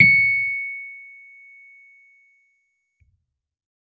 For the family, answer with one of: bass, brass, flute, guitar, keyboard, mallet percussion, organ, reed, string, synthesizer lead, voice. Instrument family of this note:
keyboard